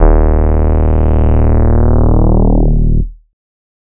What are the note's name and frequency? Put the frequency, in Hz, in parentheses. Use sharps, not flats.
D#1 (38.89 Hz)